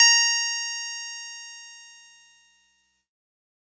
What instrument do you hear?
electronic keyboard